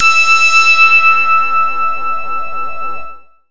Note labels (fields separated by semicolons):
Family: bass; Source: synthesizer; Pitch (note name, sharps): E6; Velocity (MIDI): 100; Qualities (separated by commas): bright, distorted